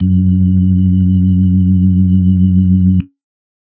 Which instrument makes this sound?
electronic organ